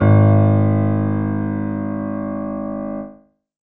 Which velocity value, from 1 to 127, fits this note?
75